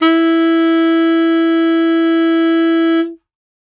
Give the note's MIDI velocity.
75